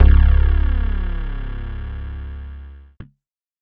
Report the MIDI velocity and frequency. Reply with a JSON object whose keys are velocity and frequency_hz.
{"velocity": 75, "frequency_hz": 34.65}